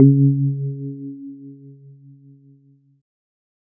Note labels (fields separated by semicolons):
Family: keyboard; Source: electronic; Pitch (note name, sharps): C#3; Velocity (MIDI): 50; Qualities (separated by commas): dark